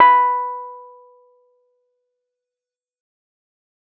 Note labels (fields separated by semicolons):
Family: keyboard; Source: electronic; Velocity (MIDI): 75; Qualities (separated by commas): fast decay